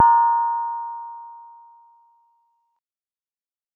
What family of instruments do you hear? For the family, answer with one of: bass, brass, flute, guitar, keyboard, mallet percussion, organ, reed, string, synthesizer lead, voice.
mallet percussion